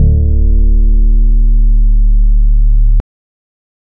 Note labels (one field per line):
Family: organ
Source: electronic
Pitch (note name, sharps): D1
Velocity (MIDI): 127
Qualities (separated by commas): dark